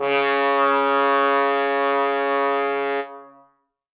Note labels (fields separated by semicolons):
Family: brass; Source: acoustic; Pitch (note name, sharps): C#3; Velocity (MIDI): 100; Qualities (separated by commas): reverb